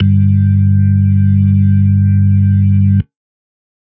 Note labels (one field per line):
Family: organ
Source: electronic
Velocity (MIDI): 100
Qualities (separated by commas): dark